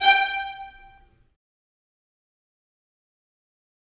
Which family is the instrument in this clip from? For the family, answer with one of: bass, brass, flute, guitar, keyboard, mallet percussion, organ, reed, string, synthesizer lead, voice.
string